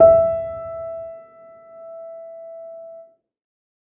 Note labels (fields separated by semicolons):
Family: keyboard; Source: acoustic; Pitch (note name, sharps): E5; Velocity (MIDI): 50; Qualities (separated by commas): reverb